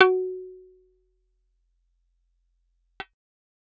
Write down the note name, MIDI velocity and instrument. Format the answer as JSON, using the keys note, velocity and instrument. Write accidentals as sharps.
{"note": "F#4", "velocity": 100, "instrument": "synthesizer bass"}